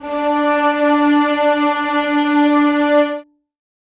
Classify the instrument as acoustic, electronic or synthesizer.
acoustic